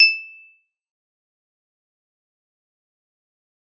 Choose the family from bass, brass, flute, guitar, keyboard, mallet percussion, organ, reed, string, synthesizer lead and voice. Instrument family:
keyboard